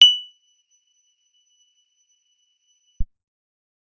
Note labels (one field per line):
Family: guitar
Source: acoustic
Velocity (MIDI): 50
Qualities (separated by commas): bright, percussive